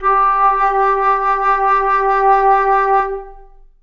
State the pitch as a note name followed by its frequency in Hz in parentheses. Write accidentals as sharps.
G4 (392 Hz)